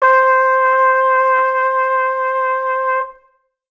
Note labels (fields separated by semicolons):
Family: brass; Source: acoustic; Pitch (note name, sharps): C5; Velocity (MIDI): 25